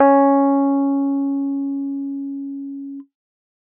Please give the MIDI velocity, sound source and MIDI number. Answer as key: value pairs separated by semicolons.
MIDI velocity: 127; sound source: electronic; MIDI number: 61